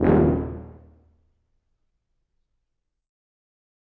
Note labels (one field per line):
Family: brass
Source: acoustic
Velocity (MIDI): 127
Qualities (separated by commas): bright, reverb